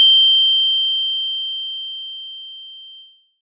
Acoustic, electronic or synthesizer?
acoustic